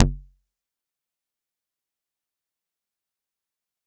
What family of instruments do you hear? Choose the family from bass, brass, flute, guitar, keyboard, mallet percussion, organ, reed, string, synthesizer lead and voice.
mallet percussion